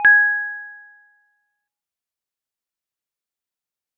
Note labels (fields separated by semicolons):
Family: mallet percussion; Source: acoustic; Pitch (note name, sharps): G#6; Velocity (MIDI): 25; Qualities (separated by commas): fast decay, multiphonic